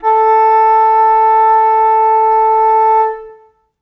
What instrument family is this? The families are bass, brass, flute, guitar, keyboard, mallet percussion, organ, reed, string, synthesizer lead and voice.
flute